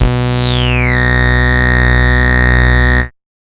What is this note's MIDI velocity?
127